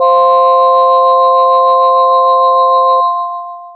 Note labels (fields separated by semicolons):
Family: mallet percussion; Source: electronic; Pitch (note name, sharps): F3; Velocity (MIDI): 75; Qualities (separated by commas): long release